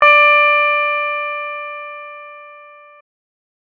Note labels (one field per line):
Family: keyboard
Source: electronic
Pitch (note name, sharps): D5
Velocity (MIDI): 25